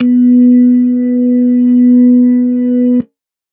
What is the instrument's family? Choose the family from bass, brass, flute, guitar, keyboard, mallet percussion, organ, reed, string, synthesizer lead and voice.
organ